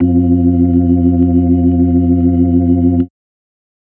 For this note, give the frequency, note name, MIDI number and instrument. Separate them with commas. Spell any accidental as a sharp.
87.31 Hz, F2, 41, electronic organ